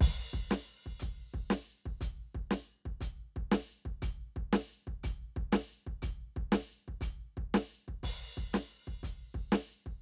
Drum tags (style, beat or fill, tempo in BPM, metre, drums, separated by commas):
rock, beat, 120 BPM, 4/4, crash, closed hi-hat, snare, kick